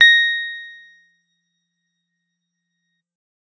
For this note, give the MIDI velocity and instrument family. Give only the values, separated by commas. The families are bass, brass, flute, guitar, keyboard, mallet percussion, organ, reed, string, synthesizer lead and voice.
50, guitar